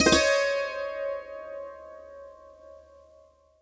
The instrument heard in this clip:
acoustic guitar